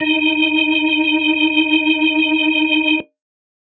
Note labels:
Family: organ; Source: electronic; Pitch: D#4; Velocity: 25

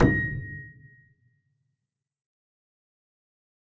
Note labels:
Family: keyboard; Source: acoustic; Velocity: 25; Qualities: reverb

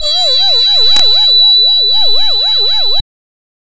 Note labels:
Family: reed; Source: synthesizer; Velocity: 75; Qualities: bright, distorted, non-linear envelope

